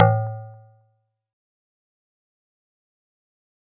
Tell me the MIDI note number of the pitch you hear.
45